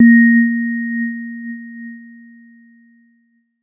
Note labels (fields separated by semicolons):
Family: keyboard; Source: electronic; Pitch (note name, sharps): A#3; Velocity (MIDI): 75